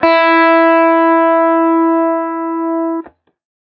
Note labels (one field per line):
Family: guitar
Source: electronic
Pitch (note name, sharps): E4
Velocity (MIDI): 100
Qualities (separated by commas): distorted